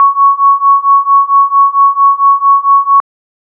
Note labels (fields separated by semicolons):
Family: organ; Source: electronic; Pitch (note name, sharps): C#6; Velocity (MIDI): 50